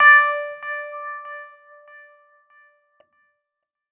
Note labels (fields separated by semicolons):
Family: keyboard; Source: electronic; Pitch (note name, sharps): D5; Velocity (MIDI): 100